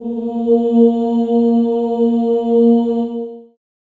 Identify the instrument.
acoustic voice